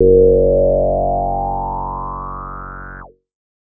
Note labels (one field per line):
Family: bass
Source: synthesizer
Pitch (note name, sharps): F#1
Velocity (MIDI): 25